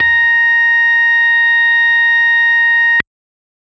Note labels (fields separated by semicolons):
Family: organ; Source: electronic; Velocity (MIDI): 127; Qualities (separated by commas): bright